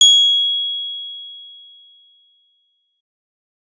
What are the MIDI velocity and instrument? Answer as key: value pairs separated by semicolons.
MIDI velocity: 127; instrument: electronic keyboard